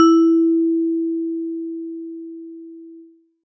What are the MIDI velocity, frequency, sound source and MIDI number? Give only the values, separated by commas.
50, 329.6 Hz, acoustic, 64